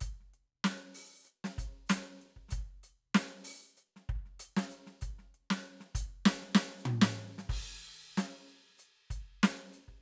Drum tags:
soul, beat, 96 BPM, 4/4, crash, closed hi-hat, open hi-hat, hi-hat pedal, snare, mid tom, kick

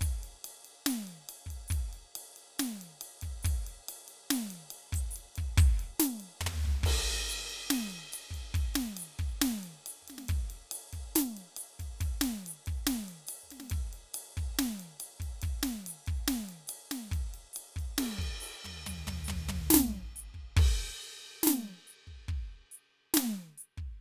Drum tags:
half-time rock, beat, 140 BPM, 4/4, crash, ride, closed hi-hat, hi-hat pedal, snare, high tom, floor tom, kick

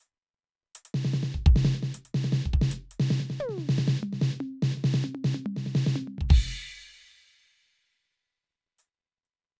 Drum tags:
hip-hop, fill, 75 BPM, 4/4, crash, closed hi-hat, hi-hat pedal, percussion, snare, high tom, mid tom, floor tom, kick

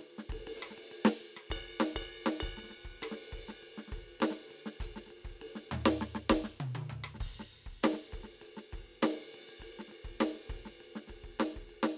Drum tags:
funk, beat, 100 BPM, 4/4, crash, ride, ride bell, hi-hat pedal, snare, cross-stick, high tom, mid tom, floor tom, kick

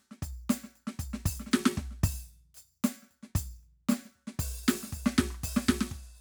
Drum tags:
funk, beat, 115 BPM, 4/4, percussion, snare, cross-stick, kick

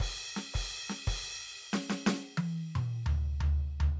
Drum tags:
rock, beat, 120 BPM, 4/4, crash, snare, high tom, mid tom, floor tom, kick

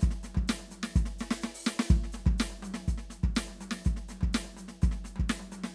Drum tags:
prog rock, beat, 125 BPM, 4/4, open hi-hat, hi-hat pedal, snare, high tom, kick

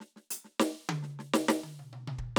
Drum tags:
hip-hop, fill, 100 BPM, 4/4, closed hi-hat, snare, high tom, mid tom, floor tom, kick

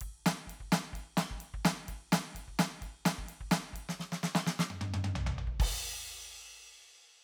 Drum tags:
punk, beat, 128 BPM, 4/4, crash, ride, snare, high tom, floor tom, kick

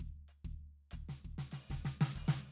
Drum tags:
Brazilian baião, fill, 95 BPM, 4/4, percussion, snare, kick

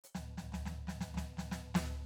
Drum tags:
samba, fill, 116 BPM, 4/4, hi-hat pedal, snare, floor tom

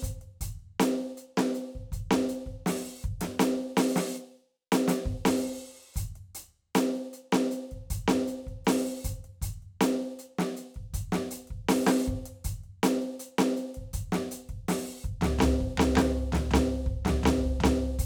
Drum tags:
funk, beat, 80 BPM, 4/4, closed hi-hat, open hi-hat, hi-hat pedal, snare, floor tom, kick

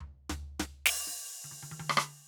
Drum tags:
soul, fill, 105 BPM, 4/4, open hi-hat, snare, cross-stick, high tom, floor tom

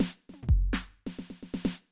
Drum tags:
fast funk, fill, 125 BPM, 4/4, snare, high tom, floor tom, kick

